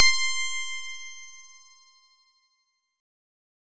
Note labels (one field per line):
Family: synthesizer lead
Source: synthesizer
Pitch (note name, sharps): C6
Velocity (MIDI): 100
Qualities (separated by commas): bright, distorted